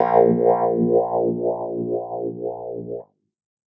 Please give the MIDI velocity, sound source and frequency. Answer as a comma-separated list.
25, electronic, 58.27 Hz